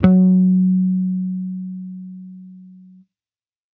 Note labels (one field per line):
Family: bass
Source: electronic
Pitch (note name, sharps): F#3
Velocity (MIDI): 100